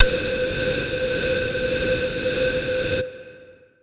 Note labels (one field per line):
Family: flute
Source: acoustic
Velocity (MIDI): 127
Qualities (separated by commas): distorted, long release